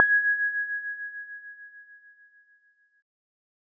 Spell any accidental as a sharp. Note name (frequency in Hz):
G#6 (1661 Hz)